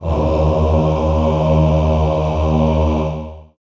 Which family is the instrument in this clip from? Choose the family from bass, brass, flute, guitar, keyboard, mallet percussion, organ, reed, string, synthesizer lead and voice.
voice